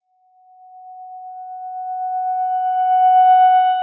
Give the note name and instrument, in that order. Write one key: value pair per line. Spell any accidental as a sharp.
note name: F#5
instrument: electronic guitar